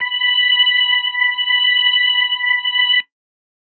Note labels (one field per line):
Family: organ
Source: electronic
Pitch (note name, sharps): B5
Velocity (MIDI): 127